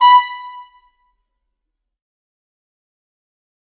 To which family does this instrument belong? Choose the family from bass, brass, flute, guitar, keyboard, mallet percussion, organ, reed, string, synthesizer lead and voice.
reed